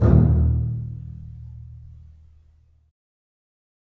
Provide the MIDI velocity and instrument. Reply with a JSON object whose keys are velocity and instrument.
{"velocity": 75, "instrument": "acoustic string instrument"}